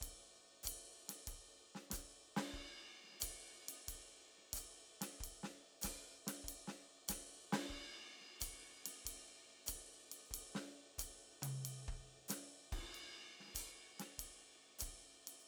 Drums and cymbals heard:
ride, hi-hat pedal, snare, high tom and kick